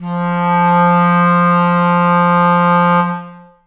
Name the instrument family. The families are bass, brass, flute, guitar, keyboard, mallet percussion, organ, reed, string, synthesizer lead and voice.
reed